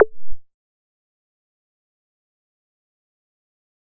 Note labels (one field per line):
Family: bass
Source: synthesizer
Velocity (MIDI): 25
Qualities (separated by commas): fast decay, percussive